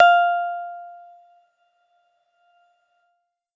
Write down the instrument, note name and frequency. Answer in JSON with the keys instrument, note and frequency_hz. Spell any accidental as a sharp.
{"instrument": "electronic keyboard", "note": "F5", "frequency_hz": 698.5}